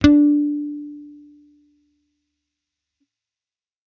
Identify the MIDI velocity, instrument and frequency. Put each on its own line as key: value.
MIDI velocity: 127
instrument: electronic bass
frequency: 293.7 Hz